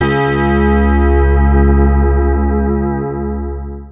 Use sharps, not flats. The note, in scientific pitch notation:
C#2